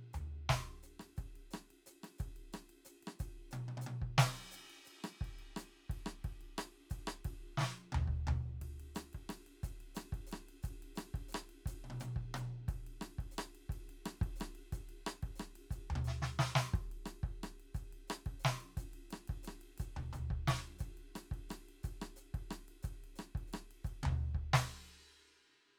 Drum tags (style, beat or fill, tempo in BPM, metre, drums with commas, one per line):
chacarera
beat
118 BPM
4/4
crash, ride, hi-hat pedal, snare, cross-stick, high tom, floor tom, kick